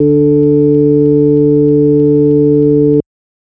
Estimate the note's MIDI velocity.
50